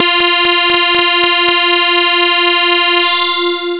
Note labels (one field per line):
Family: bass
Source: synthesizer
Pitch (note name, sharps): F4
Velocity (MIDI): 127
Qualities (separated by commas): bright, distorted, long release